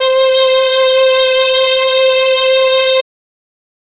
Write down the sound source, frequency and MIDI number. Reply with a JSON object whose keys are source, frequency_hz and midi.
{"source": "electronic", "frequency_hz": 523.3, "midi": 72}